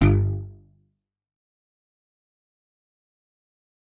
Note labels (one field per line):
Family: guitar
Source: electronic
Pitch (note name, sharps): G1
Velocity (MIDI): 25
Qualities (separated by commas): fast decay, percussive